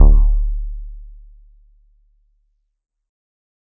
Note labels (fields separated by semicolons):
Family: keyboard; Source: electronic; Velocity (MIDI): 75